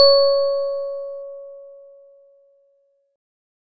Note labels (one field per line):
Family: organ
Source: electronic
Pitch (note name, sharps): C#5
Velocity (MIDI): 25